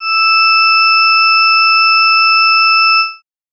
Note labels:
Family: organ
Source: electronic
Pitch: E6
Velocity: 100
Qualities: bright

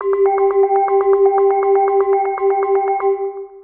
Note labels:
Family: mallet percussion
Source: synthesizer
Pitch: G4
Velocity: 127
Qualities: dark, long release, multiphonic, percussive, tempo-synced

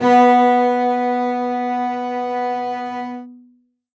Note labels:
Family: string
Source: acoustic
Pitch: B3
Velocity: 127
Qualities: reverb

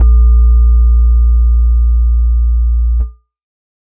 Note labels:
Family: keyboard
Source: electronic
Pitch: A#1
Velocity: 25

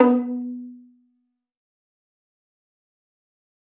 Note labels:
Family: string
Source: acoustic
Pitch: B3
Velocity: 127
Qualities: fast decay, reverb

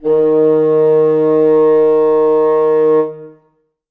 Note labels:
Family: reed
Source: acoustic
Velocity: 100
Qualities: reverb

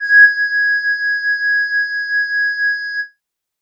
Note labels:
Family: flute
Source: synthesizer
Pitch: G#6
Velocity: 50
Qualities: distorted

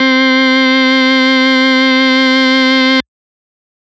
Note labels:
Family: organ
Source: electronic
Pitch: C4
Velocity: 100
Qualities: distorted

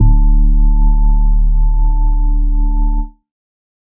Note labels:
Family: organ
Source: electronic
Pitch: D1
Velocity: 127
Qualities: dark

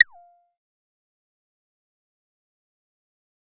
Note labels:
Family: bass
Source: synthesizer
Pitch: F5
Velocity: 50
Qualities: fast decay, percussive

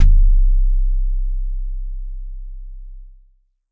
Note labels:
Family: bass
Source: synthesizer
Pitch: C1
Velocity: 50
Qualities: distorted

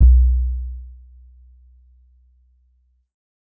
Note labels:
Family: keyboard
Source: electronic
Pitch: B1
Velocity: 100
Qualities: dark

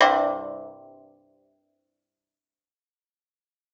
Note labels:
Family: guitar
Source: acoustic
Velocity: 75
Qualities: fast decay

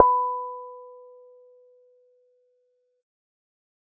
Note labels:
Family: bass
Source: synthesizer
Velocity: 75

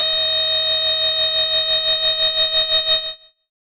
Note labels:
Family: bass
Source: synthesizer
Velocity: 25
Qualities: bright, distorted

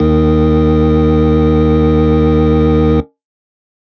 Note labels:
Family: organ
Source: electronic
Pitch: D#2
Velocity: 25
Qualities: distorted

